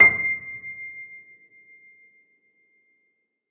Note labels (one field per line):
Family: keyboard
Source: acoustic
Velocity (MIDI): 75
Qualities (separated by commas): reverb